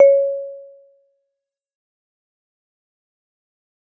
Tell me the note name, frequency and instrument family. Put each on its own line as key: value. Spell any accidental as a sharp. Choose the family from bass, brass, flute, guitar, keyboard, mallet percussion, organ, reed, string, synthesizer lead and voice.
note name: C#5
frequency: 554.4 Hz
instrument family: mallet percussion